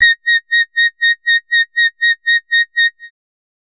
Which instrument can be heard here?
synthesizer bass